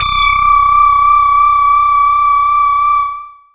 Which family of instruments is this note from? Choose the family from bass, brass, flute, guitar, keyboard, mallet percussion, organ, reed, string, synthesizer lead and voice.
bass